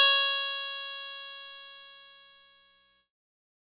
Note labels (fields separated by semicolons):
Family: keyboard; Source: electronic; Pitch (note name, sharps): C#5; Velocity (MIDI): 50; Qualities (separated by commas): bright, distorted